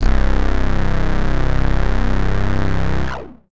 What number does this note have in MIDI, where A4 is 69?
24